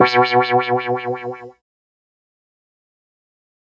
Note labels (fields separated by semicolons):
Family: keyboard; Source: synthesizer; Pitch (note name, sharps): B2; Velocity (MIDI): 50; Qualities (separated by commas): distorted, fast decay